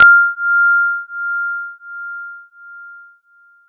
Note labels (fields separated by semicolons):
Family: mallet percussion; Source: electronic; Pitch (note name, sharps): F6; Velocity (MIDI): 75; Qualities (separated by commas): bright, multiphonic